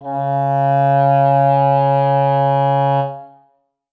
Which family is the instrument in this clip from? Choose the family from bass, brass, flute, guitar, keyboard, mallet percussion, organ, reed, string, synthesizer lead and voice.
reed